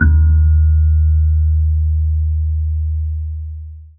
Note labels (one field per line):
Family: mallet percussion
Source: acoustic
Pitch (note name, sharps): D#2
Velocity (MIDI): 25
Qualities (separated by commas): dark, long release, reverb